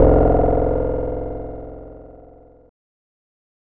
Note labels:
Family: guitar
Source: electronic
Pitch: F0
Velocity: 127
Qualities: bright, distorted

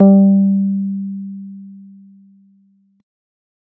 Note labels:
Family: keyboard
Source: electronic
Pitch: G3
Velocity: 25

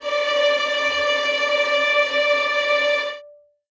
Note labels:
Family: string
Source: acoustic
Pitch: D5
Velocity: 50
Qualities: bright, non-linear envelope, reverb

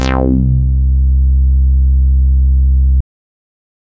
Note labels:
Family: bass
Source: synthesizer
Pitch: C2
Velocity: 75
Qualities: distorted

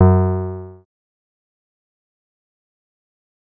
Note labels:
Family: synthesizer lead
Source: synthesizer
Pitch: F#2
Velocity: 75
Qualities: distorted, fast decay

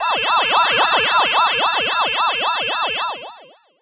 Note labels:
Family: voice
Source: synthesizer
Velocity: 25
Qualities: distorted, long release

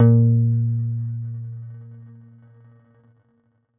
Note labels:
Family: guitar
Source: electronic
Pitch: A#2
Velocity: 127

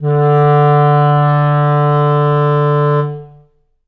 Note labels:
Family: reed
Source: acoustic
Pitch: D3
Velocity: 100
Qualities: dark, reverb

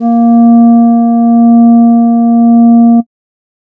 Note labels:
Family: flute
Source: synthesizer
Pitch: A#3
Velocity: 100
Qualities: dark

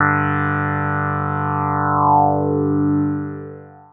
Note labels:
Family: synthesizer lead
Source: synthesizer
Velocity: 25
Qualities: long release

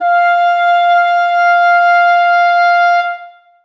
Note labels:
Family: reed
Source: acoustic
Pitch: F5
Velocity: 127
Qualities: reverb

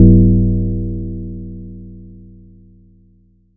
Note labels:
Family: mallet percussion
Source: acoustic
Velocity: 50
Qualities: multiphonic

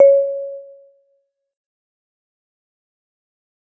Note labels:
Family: mallet percussion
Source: acoustic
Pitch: C#5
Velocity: 25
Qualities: fast decay, percussive, reverb

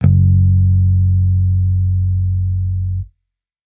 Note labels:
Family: bass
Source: electronic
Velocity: 75

